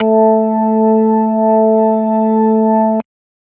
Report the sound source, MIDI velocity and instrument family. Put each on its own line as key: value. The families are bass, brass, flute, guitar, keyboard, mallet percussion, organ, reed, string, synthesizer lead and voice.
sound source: electronic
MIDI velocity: 25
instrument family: organ